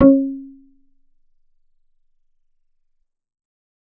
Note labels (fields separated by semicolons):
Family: bass; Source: synthesizer; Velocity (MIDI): 50; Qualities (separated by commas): dark, percussive, reverb